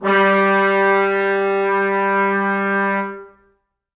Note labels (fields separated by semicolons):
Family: brass; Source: acoustic; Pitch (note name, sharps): G3; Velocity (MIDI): 100; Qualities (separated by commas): reverb